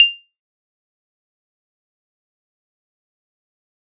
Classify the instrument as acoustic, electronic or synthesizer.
electronic